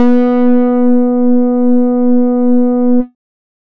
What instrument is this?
synthesizer bass